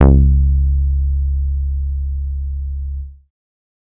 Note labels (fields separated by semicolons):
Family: bass; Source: synthesizer; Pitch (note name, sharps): C#2; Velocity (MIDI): 100; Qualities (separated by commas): dark